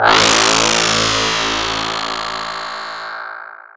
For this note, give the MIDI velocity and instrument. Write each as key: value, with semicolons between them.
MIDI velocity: 127; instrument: electronic mallet percussion instrument